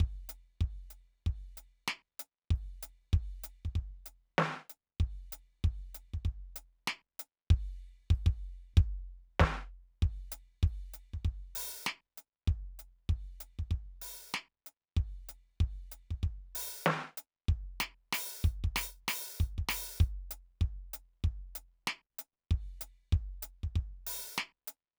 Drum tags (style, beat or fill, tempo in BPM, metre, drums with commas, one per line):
funk
beat
96 BPM
4/4
crash, ride, closed hi-hat, open hi-hat, hi-hat pedal, snare, kick